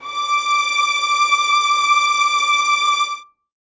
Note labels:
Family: string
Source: acoustic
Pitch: D6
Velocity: 50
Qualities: reverb

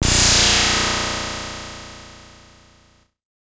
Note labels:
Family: bass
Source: synthesizer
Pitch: A#0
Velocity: 50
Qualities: bright, distorted

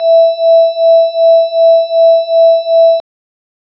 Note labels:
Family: organ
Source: electronic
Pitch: E5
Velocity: 50

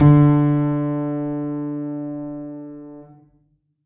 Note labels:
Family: keyboard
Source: acoustic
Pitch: D3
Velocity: 100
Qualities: reverb

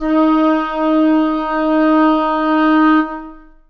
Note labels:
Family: reed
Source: acoustic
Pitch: D#4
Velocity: 25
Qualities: long release, reverb

